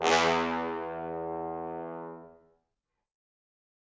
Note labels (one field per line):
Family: brass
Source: acoustic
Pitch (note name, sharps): E2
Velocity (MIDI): 50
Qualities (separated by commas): bright, fast decay, reverb